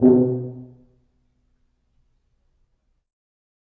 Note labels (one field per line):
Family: brass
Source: acoustic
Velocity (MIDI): 75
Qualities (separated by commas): dark, percussive, reverb